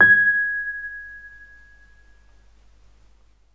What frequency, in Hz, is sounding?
1661 Hz